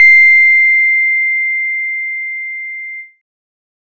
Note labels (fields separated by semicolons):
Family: bass; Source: synthesizer; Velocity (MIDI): 127